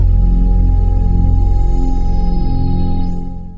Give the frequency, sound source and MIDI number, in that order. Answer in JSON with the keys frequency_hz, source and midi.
{"frequency_hz": 21.83, "source": "synthesizer", "midi": 17}